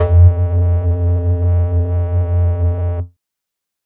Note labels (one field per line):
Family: flute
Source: synthesizer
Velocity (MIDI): 100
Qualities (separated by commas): distorted